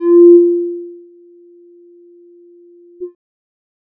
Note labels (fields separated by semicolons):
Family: bass; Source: synthesizer; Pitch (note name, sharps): F4; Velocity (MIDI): 50; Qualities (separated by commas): dark